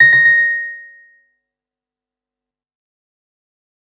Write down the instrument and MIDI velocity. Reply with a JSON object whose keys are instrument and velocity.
{"instrument": "electronic keyboard", "velocity": 75}